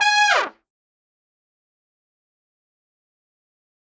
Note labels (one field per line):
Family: brass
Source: acoustic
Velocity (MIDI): 25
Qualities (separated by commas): bright, fast decay, reverb